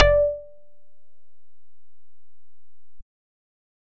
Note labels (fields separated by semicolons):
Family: bass; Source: synthesizer; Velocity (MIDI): 75